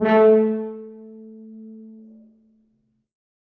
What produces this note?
acoustic brass instrument